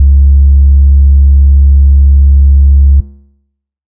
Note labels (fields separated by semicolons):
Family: bass; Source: synthesizer; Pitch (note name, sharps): C#2; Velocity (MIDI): 100; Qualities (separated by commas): dark